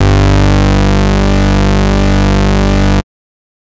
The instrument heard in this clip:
synthesizer bass